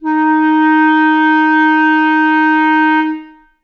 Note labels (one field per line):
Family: reed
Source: acoustic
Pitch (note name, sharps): D#4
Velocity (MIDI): 75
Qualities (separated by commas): reverb